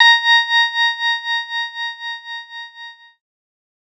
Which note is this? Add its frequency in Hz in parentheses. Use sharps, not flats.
A#5 (932.3 Hz)